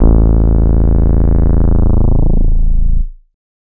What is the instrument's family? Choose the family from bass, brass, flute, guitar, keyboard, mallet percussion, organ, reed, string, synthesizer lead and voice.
bass